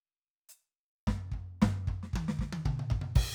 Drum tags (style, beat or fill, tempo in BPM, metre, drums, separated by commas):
rock, fill, 112 BPM, 4/4, crash, hi-hat pedal, snare, high tom, mid tom, floor tom, kick